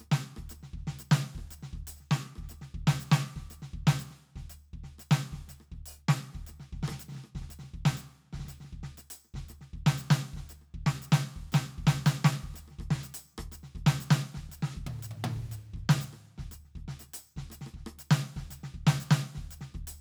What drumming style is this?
songo